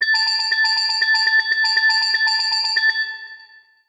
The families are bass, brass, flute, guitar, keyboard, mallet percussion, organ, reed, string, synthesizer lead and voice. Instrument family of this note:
mallet percussion